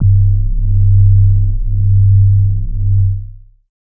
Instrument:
synthesizer bass